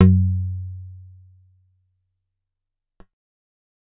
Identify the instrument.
acoustic guitar